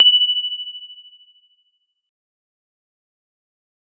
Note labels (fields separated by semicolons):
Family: keyboard; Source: electronic; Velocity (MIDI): 100; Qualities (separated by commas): bright, fast decay